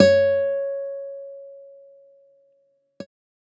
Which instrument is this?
electronic guitar